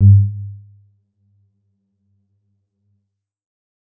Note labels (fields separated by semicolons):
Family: keyboard; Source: electronic; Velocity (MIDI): 25; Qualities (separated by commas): dark, percussive, reverb